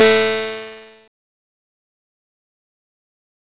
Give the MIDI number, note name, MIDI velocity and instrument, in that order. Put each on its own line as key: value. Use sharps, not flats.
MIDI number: 57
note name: A3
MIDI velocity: 75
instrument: electronic guitar